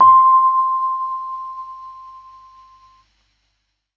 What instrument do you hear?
electronic keyboard